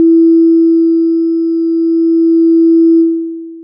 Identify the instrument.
synthesizer lead